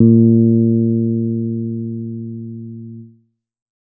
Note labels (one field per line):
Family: bass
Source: synthesizer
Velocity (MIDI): 75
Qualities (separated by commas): dark